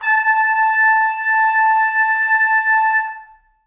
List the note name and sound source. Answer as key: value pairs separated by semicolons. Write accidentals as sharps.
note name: A5; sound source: acoustic